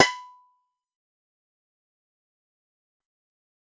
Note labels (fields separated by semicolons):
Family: guitar; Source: synthesizer; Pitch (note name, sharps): B5; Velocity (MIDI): 25; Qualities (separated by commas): fast decay, percussive